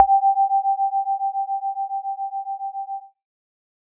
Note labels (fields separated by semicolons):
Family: synthesizer lead; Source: synthesizer; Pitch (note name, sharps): G5; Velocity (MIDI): 25